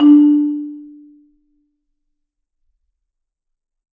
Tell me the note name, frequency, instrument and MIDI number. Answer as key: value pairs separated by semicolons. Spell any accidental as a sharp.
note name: D4; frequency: 293.7 Hz; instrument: acoustic mallet percussion instrument; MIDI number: 62